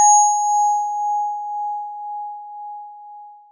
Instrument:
acoustic mallet percussion instrument